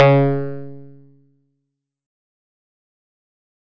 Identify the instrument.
acoustic guitar